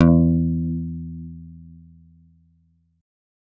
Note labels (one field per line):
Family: bass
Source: synthesizer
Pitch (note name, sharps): E2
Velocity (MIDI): 100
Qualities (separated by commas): distorted